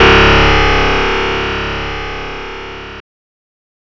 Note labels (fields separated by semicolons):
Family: guitar; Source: synthesizer; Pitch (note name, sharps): C#1; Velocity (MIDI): 75; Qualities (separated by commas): bright, distorted